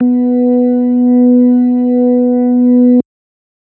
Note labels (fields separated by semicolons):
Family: organ; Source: electronic; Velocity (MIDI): 75